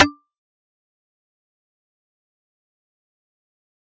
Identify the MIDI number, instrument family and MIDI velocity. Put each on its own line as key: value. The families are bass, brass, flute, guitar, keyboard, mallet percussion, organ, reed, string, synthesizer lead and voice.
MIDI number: 62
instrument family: mallet percussion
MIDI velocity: 127